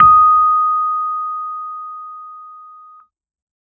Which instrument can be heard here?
electronic keyboard